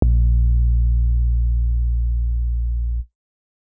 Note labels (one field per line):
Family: keyboard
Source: electronic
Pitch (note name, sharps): A#1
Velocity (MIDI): 25